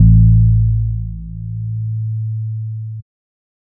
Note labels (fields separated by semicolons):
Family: bass; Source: synthesizer; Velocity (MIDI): 50